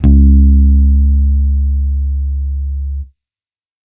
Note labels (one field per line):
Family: bass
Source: electronic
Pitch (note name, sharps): C#2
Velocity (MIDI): 75